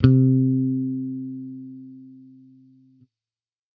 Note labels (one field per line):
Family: bass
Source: electronic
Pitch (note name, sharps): C3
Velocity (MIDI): 127